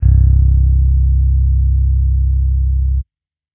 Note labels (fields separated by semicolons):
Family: bass; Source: electronic; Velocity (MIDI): 50